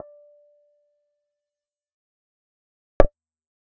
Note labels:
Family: bass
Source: synthesizer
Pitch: D5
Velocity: 50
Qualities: dark, reverb

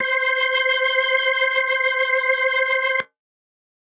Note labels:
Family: organ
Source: electronic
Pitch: C5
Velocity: 75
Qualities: reverb

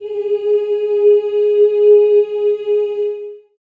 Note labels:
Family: voice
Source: acoustic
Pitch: G#4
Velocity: 25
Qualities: reverb

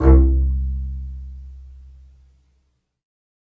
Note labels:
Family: string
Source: acoustic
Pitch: C2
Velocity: 25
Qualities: reverb

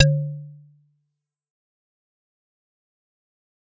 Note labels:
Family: mallet percussion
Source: acoustic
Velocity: 75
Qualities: fast decay, percussive

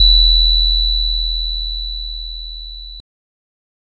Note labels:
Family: guitar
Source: synthesizer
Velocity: 100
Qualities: bright, distorted

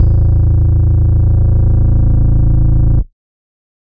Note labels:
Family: bass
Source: synthesizer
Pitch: A0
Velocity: 127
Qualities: distorted, multiphonic, tempo-synced

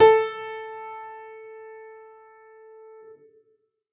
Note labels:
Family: keyboard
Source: acoustic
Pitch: A4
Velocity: 127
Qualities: reverb

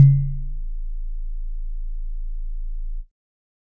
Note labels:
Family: keyboard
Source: electronic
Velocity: 100

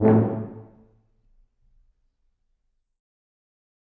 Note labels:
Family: brass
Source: acoustic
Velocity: 127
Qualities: dark, percussive, reverb

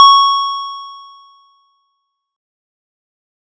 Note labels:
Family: keyboard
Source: electronic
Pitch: C#6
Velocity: 50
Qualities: distorted, fast decay

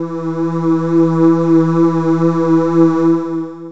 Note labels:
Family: voice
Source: synthesizer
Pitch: E3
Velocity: 100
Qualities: distorted, long release

